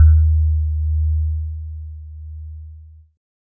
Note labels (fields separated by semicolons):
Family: keyboard; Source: electronic; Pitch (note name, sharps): D#2; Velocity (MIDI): 25; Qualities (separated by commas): multiphonic